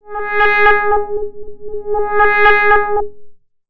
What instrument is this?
synthesizer bass